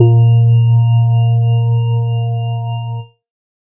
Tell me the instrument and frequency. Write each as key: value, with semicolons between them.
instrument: electronic organ; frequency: 116.5 Hz